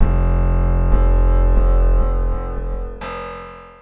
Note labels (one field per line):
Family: guitar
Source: acoustic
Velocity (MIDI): 75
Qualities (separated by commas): reverb